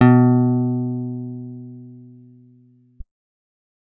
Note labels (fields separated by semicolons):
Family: guitar; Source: acoustic; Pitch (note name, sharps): B2; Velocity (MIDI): 50